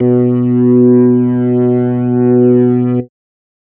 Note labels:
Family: organ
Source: electronic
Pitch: B2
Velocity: 50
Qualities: distorted

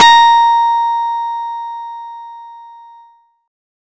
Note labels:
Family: guitar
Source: acoustic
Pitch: A#5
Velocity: 127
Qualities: bright

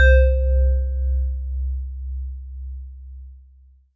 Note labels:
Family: mallet percussion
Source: acoustic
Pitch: C2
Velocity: 75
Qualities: long release

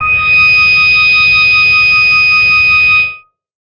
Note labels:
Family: bass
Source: synthesizer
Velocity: 100

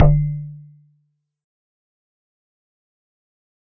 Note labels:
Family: mallet percussion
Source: electronic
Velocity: 50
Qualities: fast decay, percussive

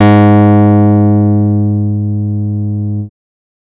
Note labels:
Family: bass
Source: synthesizer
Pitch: G#2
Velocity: 100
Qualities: distorted

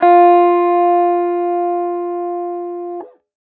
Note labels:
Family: guitar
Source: electronic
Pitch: F4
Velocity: 25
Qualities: distorted

